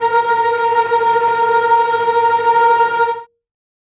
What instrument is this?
acoustic string instrument